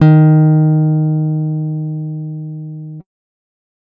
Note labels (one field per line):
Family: guitar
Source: acoustic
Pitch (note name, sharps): D#3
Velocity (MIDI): 75